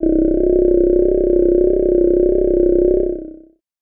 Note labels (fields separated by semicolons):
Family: voice; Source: synthesizer; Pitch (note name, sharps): C1; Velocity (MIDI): 100; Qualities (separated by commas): long release